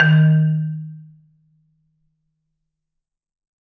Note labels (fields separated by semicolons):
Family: mallet percussion; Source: acoustic; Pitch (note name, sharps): D#3; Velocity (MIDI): 100; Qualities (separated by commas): reverb